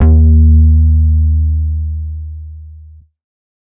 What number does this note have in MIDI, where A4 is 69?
39